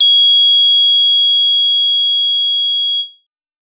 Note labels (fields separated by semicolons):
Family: bass; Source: synthesizer; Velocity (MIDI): 25; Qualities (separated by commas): bright, distorted